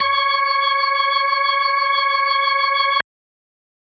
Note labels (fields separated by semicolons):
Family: organ; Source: electronic; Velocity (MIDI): 75